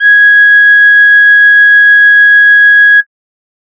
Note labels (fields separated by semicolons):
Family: flute; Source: synthesizer; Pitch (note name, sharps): G#6; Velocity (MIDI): 100